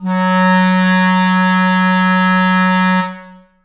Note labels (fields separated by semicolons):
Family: reed; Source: acoustic; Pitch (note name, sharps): F#3; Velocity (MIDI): 127; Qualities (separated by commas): reverb